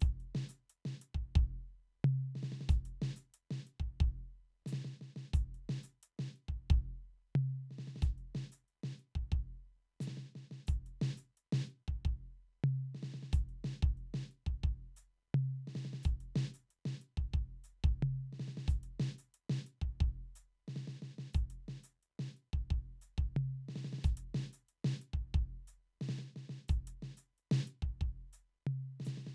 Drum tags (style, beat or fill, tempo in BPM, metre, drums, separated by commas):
folk rock, beat, 90 BPM, 4/4, closed hi-hat, hi-hat pedal, snare, floor tom, kick